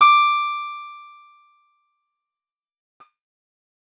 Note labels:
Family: guitar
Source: acoustic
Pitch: D6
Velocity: 75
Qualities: bright, distorted, fast decay

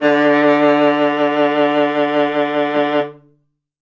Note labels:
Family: string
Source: acoustic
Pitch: D3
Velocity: 127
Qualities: reverb

